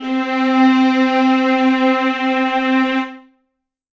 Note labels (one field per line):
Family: string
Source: acoustic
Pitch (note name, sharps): C4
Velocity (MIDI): 100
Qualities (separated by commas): reverb